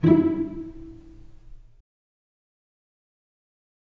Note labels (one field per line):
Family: string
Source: acoustic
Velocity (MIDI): 25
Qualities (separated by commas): fast decay, reverb